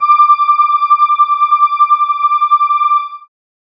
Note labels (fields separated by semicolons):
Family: keyboard; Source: synthesizer; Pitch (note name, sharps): D6; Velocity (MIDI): 100; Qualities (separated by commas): bright